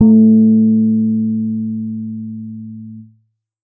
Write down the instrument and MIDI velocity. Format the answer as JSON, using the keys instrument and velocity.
{"instrument": "electronic keyboard", "velocity": 25}